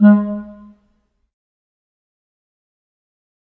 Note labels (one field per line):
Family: reed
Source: acoustic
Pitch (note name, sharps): G#3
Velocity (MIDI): 25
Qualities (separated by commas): dark, fast decay, percussive, reverb